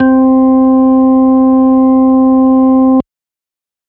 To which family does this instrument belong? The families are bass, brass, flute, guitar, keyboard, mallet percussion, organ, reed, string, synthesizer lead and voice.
organ